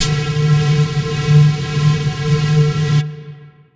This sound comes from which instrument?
acoustic flute